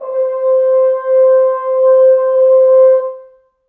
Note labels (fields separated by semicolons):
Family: brass; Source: acoustic; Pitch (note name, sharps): C5; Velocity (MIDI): 50; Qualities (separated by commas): reverb